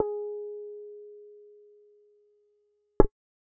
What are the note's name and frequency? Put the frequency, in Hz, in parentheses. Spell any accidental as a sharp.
G#4 (415.3 Hz)